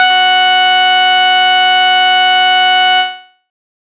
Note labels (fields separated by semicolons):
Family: bass; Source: synthesizer; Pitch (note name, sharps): F#5; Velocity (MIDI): 100; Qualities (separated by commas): bright, distorted